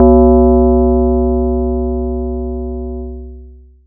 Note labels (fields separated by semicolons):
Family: mallet percussion; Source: acoustic; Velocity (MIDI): 75; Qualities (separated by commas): distorted, long release